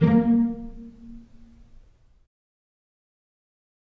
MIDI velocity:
50